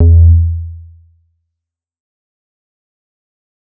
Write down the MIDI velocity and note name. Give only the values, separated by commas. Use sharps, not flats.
100, E2